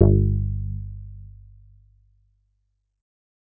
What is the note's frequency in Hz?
49 Hz